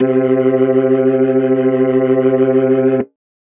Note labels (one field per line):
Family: organ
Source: electronic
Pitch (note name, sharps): C3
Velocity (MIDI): 75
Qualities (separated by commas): distorted